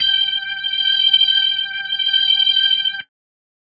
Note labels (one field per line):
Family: organ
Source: electronic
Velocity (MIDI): 100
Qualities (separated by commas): bright